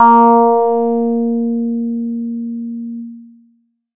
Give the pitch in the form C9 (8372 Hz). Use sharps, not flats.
A#3 (233.1 Hz)